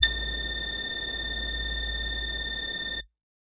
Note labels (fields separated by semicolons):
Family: voice; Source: synthesizer; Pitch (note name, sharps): A6; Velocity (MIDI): 50; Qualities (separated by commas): multiphonic